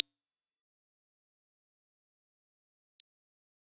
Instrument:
electronic keyboard